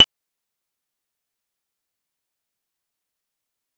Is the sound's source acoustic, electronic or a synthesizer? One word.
synthesizer